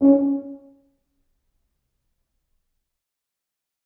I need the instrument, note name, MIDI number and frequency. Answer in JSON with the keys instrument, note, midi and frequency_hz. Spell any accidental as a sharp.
{"instrument": "acoustic brass instrument", "note": "C#4", "midi": 61, "frequency_hz": 277.2}